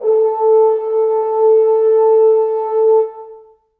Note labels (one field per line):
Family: brass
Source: acoustic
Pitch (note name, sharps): A4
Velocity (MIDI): 25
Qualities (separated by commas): long release, reverb